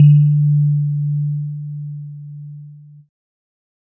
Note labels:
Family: keyboard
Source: electronic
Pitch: D3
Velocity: 25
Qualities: multiphonic

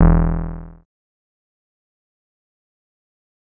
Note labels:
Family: synthesizer lead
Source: synthesizer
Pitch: E1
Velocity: 127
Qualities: distorted, fast decay

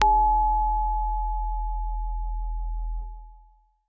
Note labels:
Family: keyboard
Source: acoustic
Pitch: E1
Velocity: 50

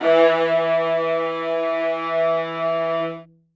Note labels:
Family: string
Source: acoustic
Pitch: E3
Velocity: 127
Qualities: reverb

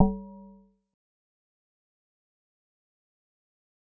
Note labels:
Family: mallet percussion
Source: synthesizer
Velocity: 25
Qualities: fast decay, multiphonic, percussive

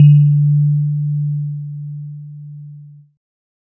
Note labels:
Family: keyboard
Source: electronic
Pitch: D3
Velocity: 25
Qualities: multiphonic

